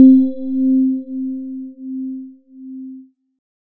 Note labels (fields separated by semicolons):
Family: keyboard; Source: electronic; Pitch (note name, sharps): C4; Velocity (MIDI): 25